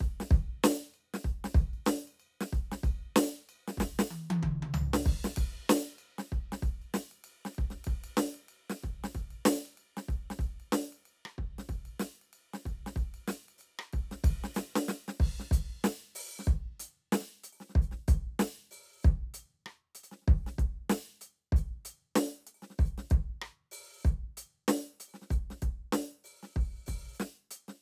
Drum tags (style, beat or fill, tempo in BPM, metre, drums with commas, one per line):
rock
beat
95 BPM
4/4
crash, ride, ride bell, closed hi-hat, open hi-hat, hi-hat pedal, snare, cross-stick, high tom, mid tom, floor tom, kick